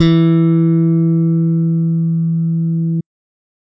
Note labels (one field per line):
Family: bass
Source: electronic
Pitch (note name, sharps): E3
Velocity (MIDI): 50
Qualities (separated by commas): bright